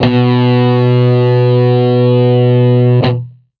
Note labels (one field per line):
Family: guitar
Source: electronic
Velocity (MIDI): 25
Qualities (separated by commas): distorted